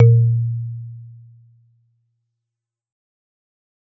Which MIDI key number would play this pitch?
46